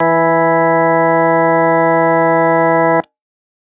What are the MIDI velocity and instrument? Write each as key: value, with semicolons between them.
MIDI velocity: 75; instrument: electronic organ